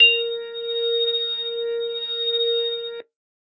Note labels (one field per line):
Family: organ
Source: electronic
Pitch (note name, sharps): A#4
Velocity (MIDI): 25